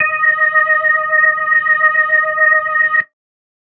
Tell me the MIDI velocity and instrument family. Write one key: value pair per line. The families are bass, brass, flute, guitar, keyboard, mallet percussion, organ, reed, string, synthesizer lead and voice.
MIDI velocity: 100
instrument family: organ